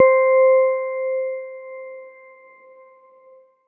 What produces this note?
electronic keyboard